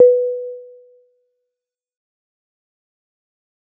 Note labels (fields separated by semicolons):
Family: mallet percussion; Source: acoustic; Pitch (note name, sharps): B4; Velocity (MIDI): 25; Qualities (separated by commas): fast decay, percussive